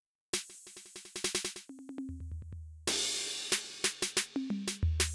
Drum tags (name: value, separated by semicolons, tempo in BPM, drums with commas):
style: New Orleans funk; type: fill; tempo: 93 BPM; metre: 4/4; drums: crash, ride, open hi-hat, hi-hat pedal, snare, high tom, mid tom, floor tom